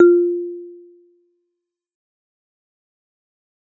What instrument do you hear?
acoustic mallet percussion instrument